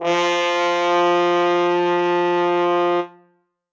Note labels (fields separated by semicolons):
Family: brass; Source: acoustic; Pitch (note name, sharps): F3; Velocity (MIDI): 127; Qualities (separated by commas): reverb